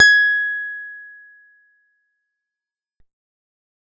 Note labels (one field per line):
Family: guitar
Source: acoustic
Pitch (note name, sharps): G#6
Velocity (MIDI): 127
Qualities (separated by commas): fast decay